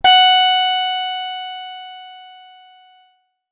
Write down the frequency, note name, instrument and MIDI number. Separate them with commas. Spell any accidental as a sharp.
740 Hz, F#5, acoustic guitar, 78